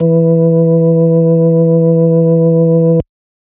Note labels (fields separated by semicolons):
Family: organ; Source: electronic; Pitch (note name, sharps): E3; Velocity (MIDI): 127